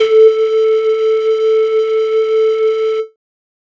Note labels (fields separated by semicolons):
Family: flute; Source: synthesizer; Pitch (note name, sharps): A4; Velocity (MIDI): 127; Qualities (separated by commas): distorted